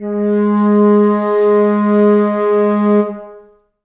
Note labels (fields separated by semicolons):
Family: flute; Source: acoustic; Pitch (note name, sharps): G#3; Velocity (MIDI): 25; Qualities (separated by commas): dark, long release, reverb